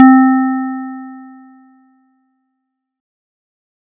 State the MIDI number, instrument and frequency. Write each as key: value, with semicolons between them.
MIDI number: 60; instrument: electronic keyboard; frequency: 261.6 Hz